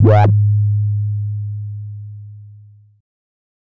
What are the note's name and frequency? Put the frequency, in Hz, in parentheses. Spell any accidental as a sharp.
G#2 (103.8 Hz)